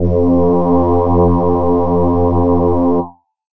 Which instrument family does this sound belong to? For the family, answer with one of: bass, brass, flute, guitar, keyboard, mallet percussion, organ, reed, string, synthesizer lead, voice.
voice